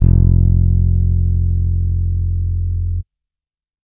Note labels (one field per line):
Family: bass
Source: electronic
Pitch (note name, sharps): F1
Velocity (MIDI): 50